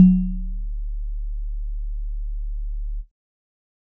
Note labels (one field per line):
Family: keyboard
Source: electronic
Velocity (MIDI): 100